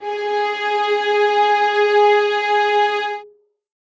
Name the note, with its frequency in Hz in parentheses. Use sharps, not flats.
G#4 (415.3 Hz)